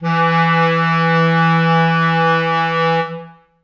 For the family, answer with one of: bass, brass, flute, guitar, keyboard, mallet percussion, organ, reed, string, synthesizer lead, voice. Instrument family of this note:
reed